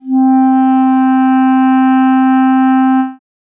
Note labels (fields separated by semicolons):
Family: reed; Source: acoustic; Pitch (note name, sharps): C4; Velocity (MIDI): 75; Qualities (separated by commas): dark